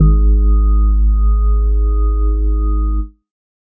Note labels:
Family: organ; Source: electronic; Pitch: G#1; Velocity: 25; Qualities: dark

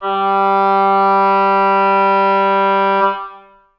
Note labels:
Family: reed; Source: acoustic; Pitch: G3; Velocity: 127; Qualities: long release, reverb

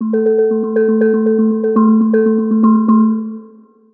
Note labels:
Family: mallet percussion; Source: synthesizer; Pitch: A3; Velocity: 25; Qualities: long release, multiphonic, percussive, tempo-synced

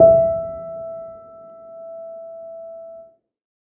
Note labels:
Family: keyboard; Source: acoustic; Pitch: E5; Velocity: 25; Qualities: reverb

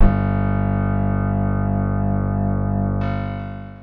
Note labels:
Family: guitar; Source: acoustic; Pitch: G1; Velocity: 127; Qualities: reverb

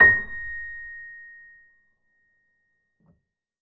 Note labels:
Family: keyboard; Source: acoustic; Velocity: 25; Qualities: reverb

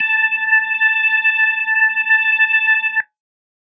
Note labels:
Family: organ; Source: electronic; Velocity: 50

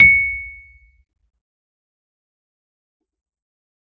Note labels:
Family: keyboard; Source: electronic; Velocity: 127; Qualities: fast decay, percussive

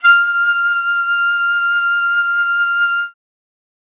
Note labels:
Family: flute; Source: acoustic; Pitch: F6; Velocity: 100

